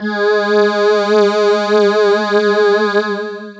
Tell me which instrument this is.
synthesizer voice